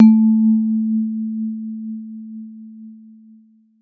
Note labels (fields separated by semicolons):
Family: mallet percussion; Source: acoustic; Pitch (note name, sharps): A3; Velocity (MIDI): 100